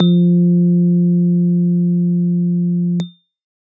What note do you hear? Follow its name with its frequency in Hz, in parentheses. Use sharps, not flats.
F3 (174.6 Hz)